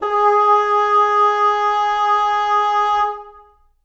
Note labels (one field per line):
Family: reed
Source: acoustic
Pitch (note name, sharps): G#4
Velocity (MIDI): 127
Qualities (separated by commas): reverb